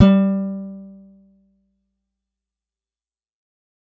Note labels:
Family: guitar; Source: acoustic; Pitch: G3; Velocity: 50; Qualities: fast decay

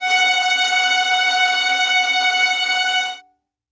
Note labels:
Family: string; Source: acoustic; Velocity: 127; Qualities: bright, non-linear envelope, reverb

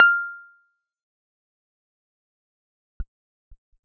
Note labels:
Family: keyboard; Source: electronic; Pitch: F6; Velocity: 50; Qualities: fast decay

